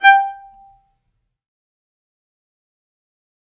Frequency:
784 Hz